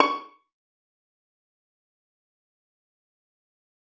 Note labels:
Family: string; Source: acoustic; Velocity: 50; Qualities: fast decay, percussive, reverb

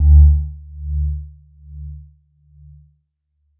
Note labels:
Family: mallet percussion; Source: electronic; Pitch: D2; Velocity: 50

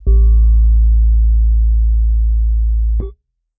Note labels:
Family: keyboard; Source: electronic; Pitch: A1; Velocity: 25; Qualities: dark

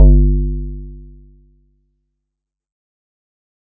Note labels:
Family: keyboard; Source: electronic; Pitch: G1; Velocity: 75; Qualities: dark, fast decay

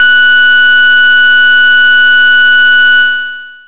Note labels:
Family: bass; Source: synthesizer; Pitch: F#6; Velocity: 100; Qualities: bright, distorted, long release

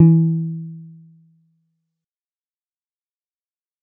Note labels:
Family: guitar; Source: synthesizer; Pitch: E3; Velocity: 25; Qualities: dark, fast decay

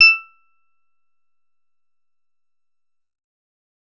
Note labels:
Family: bass; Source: synthesizer; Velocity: 127; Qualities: bright, distorted, percussive

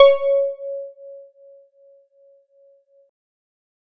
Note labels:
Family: keyboard; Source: electronic; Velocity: 75

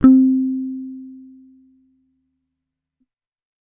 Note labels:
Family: bass; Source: electronic; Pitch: C4; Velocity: 75; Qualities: fast decay

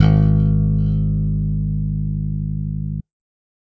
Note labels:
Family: bass; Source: electronic; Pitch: G#1; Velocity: 100; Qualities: bright

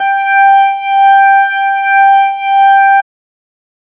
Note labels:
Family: organ; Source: electronic; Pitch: G5; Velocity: 100

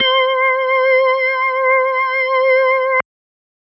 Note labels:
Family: organ; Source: electronic; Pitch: C5; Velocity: 100

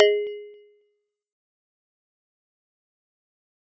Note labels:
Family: mallet percussion; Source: acoustic; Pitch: G#4; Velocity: 127; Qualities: fast decay, percussive

